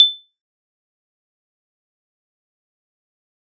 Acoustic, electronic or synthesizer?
electronic